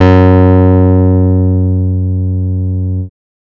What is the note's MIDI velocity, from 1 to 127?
75